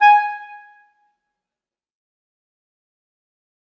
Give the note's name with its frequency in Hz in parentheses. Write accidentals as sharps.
G#5 (830.6 Hz)